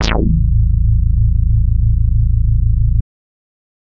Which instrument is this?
synthesizer bass